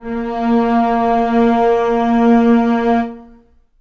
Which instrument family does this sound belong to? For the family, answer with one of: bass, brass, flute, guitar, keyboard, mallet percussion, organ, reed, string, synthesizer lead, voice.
string